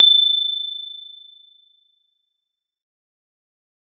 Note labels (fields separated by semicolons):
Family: keyboard; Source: electronic; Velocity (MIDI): 127; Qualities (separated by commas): bright, fast decay